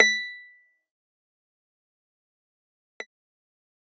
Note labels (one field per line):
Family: guitar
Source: electronic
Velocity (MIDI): 75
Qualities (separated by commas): fast decay, percussive